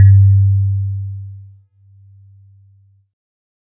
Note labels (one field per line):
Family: keyboard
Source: synthesizer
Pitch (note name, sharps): G2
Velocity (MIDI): 50